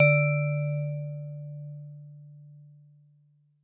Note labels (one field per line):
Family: mallet percussion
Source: acoustic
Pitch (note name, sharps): D3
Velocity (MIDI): 127